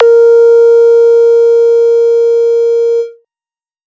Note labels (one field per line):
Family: bass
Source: synthesizer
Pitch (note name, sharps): A#4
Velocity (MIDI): 75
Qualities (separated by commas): distorted